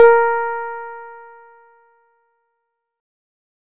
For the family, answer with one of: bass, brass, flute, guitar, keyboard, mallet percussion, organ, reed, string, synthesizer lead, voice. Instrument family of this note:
keyboard